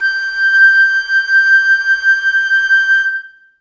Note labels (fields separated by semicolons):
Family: flute; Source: acoustic; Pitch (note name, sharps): G6; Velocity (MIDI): 127; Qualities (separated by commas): reverb